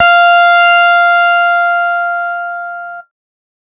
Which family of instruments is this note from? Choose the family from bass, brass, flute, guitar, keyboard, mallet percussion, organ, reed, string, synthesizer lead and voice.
guitar